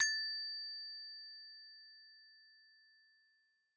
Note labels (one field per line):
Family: mallet percussion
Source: acoustic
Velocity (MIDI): 25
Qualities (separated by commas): bright